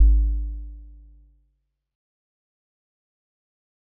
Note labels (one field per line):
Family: mallet percussion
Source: acoustic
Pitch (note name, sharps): G#1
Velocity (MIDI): 25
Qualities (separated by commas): dark, fast decay